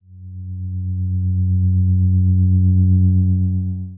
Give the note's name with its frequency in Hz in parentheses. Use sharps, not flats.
F#2 (92.5 Hz)